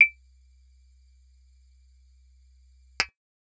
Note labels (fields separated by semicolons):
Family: bass; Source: synthesizer; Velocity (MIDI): 127; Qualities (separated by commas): percussive